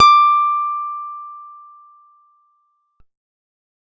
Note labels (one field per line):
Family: guitar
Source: acoustic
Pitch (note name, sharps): D6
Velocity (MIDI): 100